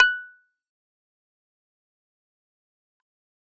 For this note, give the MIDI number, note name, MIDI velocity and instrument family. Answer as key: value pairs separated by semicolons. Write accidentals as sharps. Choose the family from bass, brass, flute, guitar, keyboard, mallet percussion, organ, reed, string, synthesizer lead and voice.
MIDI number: 90; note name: F#6; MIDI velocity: 75; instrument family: keyboard